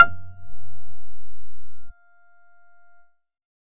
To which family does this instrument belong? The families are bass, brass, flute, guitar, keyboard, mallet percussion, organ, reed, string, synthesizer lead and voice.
bass